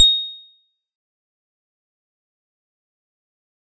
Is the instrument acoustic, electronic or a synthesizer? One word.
acoustic